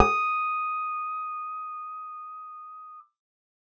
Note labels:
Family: bass; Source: synthesizer; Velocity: 127; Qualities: reverb

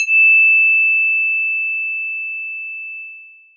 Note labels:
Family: mallet percussion; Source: electronic; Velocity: 127; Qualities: bright, multiphonic

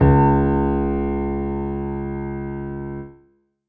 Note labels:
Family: keyboard; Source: acoustic; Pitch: C#2; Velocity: 75; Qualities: reverb

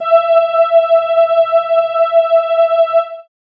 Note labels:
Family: keyboard; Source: synthesizer; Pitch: E5; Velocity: 50

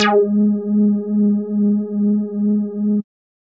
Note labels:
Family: bass; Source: synthesizer; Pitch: G#3; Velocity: 127

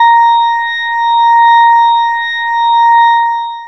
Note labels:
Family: bass; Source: synthesizer; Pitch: A#5; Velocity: 100; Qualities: long release

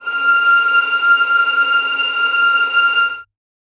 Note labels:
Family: string; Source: acoustic; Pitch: F6; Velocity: 25; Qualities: reverb

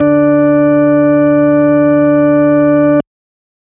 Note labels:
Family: organ; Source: electronic; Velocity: 75

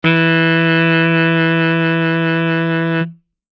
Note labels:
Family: reed; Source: acoustic; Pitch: E3; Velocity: 50

